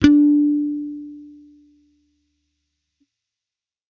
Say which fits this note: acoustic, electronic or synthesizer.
electronic